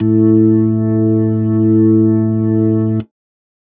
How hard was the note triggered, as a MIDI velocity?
100